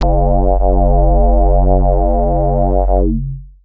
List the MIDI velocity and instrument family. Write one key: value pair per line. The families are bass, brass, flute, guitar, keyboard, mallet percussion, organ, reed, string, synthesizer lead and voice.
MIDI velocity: 127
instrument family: bass